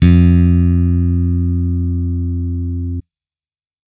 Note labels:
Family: bass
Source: electronic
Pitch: F2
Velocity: 100

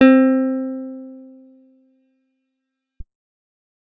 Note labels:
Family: guitar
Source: acoustic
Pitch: C4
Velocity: 50

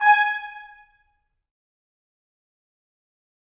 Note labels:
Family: brass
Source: acoustic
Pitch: G#5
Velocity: 100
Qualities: fast decay, percussive, reverb

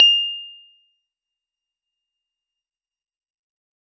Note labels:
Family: keyboard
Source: electronic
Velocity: 100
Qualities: fast decay, percussive

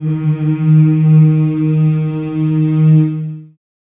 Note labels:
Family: voice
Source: acoustic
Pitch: D#3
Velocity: 100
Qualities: dark, long release, reverb

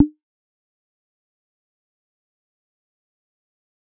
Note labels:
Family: bass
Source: synthesizer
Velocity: 100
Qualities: fast decay, percussive

